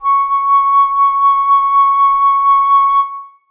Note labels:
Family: flute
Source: acoustic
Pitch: C#6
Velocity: 50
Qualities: reverb

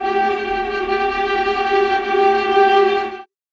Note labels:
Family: string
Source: acoustic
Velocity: 25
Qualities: bright, non-linear envelope, reverb

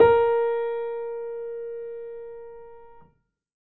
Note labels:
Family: keyboard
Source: acoustic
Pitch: A#4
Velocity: 50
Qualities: reverb

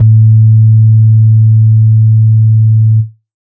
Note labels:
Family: organ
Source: electronic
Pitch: A2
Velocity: 25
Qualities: dark

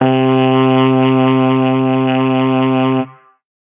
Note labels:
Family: reed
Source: acoustic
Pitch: C3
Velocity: 25

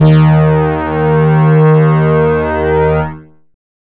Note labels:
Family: bass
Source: synthesizer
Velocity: 100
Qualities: bright, distorted

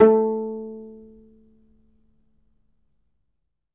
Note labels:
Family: guitar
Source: acoustic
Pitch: A3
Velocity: 75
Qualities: reverb

